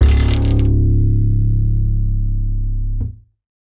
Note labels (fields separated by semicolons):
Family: bass; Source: acoustic; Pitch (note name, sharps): C#1; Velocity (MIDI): 127